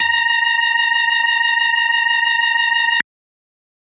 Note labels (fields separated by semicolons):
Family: organ; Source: electronic; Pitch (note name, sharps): A#5; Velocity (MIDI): 25